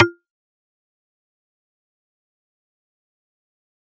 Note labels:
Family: mallet percussion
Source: electronic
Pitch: F4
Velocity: 100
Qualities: fast decay, percussive

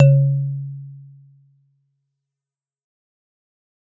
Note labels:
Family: mallet percussion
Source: acoustic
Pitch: C#3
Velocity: 127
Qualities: dark, fast decay

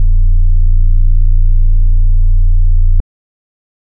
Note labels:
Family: organ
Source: electronic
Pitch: A#0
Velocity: 75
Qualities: dark

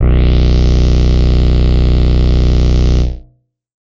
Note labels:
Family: bass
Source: synthesizer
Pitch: B0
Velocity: 25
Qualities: distorted

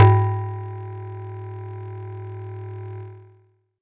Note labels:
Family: mallet percussion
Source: acoustic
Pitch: G#2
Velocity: 127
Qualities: distorted

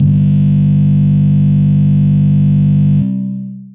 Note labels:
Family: guitar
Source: electronic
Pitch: G1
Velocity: 25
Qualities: bright, distorted, long release

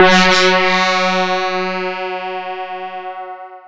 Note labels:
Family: mallet percussion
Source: electronic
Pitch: F#3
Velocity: 75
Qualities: bright, distorted, long release, non-linear envelope

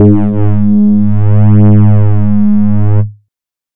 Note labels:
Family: bass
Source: synthesizer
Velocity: 25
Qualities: distorted

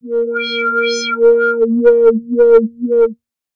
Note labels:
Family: bass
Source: synthesizer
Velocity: 50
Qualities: distorted, non-linear envelope

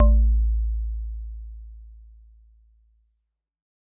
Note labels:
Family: mallet percussion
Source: acoustic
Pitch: A1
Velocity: 75

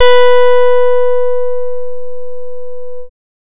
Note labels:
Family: bass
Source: synthesizer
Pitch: B4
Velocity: 100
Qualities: distorted

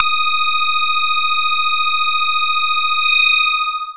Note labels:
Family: bass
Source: synthesizer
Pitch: D#6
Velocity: 127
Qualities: bright, distorted, long release

